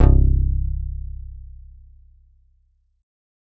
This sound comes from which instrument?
synthesizer bass